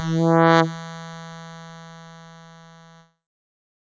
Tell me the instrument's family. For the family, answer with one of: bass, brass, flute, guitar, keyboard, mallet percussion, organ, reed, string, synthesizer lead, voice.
keyboard